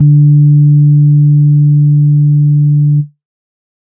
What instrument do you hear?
electronic organ